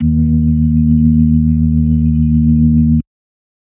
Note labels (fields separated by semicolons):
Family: organ; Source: electronic; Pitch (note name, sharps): D#2; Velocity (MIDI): 127; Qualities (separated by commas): dark